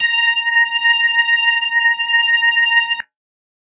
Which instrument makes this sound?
electronic organ